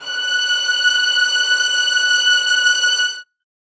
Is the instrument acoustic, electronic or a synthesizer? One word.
acoustic